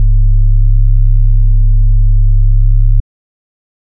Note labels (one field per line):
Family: organ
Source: electronic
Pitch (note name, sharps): C#1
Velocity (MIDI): 25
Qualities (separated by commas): dark